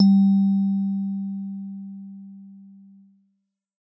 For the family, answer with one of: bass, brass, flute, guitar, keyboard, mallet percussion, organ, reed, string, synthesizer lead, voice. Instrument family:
mallet percussion